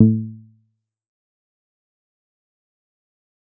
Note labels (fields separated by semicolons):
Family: guitar; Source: electronic; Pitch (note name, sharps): A2; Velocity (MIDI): 25; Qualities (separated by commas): fast decay, percussive